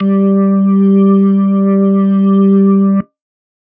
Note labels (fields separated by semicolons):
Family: organ; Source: electronic; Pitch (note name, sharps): G3; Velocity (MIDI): 50